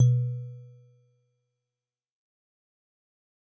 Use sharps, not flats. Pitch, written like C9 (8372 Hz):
B2 (123.5 Hz)